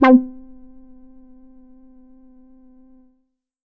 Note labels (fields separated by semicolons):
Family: bass; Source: synthesizer; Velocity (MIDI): 25; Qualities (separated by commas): distorted, percussive, tempo-synced